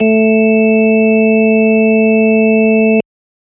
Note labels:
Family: organ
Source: electronic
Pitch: A3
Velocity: 127

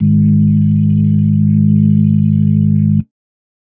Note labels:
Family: organ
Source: electronic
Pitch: G#1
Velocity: 100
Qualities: dark

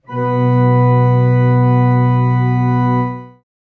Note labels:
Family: organ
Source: acoustic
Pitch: B2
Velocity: 127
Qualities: reverb

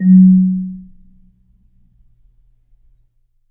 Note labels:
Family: mallet percussion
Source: acoustic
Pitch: F#3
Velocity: 25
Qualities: dark, reverb

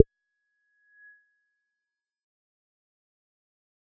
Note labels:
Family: bass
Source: synthesizer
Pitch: G#6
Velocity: 50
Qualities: fast decay, percussive

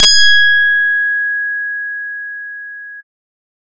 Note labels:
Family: bass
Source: synthesizer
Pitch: G#6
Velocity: 127

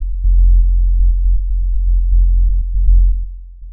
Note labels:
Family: synthesizer lead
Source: synthesizer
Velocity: 100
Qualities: dark, long release, tempo-synced

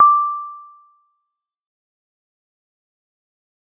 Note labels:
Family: mallet percussion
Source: acoustic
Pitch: D6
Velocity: 100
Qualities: fast decay, percussive

